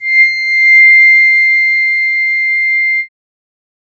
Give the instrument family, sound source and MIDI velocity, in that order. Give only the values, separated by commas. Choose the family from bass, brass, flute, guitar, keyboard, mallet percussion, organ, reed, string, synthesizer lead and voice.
keyboard, synthesizer, 25